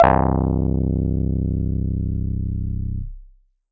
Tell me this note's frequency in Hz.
32.7 Hz